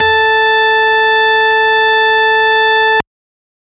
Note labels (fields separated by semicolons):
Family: organ; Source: electronic; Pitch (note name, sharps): A4; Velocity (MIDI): 75